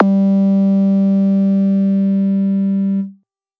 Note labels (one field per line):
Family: bass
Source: synthesizer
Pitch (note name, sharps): G3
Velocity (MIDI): 127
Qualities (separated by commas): distorted